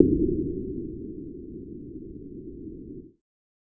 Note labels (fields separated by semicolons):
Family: bass; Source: synthesizer; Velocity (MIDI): 127